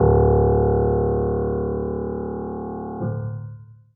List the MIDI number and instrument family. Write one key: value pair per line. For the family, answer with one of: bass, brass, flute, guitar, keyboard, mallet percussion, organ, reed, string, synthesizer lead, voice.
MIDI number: 26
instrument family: keyboard